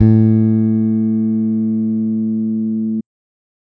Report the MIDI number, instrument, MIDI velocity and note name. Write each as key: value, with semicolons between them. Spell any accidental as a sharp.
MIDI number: 45; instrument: electronic bass; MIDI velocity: 50; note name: A2